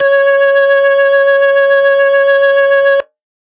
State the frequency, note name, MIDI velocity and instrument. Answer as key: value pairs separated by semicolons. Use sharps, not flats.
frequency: 554.4 Hz; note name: C#5; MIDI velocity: 127; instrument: electronic organ